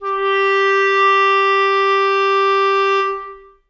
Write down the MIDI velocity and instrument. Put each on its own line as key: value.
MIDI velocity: 100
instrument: acoustic reed instrument